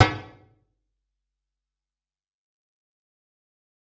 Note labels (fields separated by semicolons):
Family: guitar; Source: electronic; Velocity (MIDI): 50; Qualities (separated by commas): fast decay, percussive, reverb